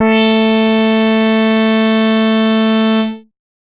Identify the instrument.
synthesizer bass